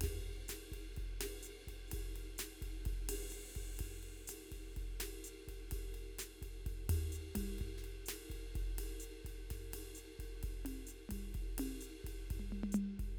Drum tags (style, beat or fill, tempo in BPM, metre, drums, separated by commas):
bossa nova, beat, 127 BPM, 4/4, crash, ride, hi-hat pedal, snare, high tom, mid tom, floor tom, kick